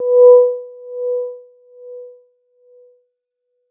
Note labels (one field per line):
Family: mallet percussion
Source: electronic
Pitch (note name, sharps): B4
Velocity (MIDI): 75